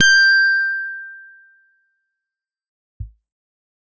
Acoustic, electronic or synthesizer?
electronic